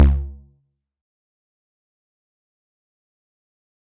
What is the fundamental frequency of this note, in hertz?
69.3 Hz